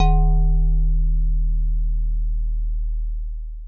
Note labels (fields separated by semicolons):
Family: mallet percussion; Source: acoustic; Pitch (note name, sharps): D#1; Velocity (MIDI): 100; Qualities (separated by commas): dark, long release, reverb